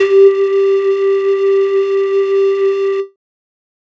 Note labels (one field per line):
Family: flute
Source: synthesizer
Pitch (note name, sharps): G4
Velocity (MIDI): 127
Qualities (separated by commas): distorted